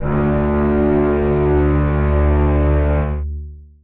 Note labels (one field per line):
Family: string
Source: acoustic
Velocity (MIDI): 25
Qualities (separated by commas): long release, reverb